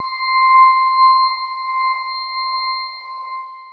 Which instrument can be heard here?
electronic keyboard